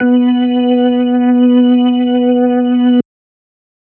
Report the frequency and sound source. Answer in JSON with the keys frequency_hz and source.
{"frequency_hz": 246.9, "source": "electronic"}